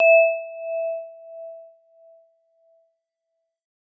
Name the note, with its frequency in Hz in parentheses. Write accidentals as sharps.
E5 (659.3 Hz)